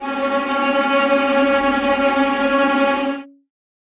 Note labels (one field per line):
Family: string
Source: acoustic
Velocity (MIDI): 50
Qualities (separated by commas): bright, non-linear envelope, reverb